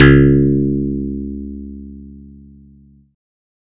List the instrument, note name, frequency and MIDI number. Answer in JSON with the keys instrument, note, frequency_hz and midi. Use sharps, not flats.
{"instrument": "synthesizer bass", "note": "C#2", "frequency_hz": 69.3, "midi": 37}